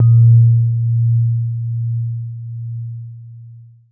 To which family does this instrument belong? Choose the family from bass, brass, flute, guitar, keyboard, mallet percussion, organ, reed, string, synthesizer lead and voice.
keyboard